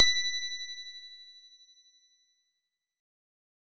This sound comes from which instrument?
synthesizer lead